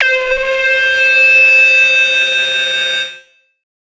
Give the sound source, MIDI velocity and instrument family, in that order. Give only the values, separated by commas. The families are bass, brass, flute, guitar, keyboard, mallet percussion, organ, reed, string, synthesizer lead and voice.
synthesizer, 127, synthesizer lead